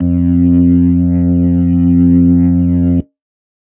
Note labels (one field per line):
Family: organ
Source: electronic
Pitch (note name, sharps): F2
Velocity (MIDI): 127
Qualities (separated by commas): distorted